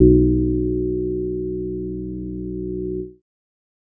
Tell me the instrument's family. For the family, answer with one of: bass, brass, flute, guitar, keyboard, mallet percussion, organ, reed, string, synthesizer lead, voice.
bass